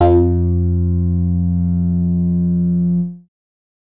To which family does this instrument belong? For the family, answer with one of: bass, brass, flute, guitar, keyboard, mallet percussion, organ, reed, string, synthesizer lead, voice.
bass